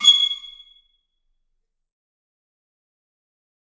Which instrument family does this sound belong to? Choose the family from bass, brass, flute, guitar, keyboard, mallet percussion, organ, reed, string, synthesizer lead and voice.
reed